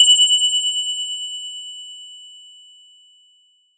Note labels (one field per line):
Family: mallet percussion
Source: acoustic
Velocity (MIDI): 100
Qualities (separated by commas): bright, multiphonic